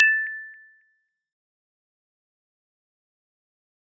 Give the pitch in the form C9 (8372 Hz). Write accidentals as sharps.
A6 (1760 Hz)